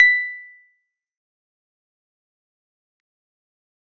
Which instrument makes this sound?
electronic keyboard